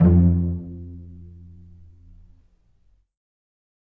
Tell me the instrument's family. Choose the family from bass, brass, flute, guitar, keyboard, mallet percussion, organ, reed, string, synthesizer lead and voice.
string